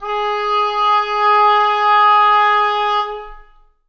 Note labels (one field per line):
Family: reed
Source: acoustic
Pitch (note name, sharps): G#4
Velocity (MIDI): 100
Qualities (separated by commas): long release, reverb